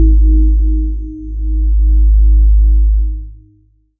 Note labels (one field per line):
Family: voice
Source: synthesizer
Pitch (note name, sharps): G#1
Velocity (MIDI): 25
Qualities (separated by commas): dark, long release